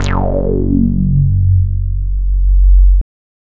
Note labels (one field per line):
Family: bass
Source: synthesizer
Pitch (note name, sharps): F#1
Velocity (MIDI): 75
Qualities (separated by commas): distorted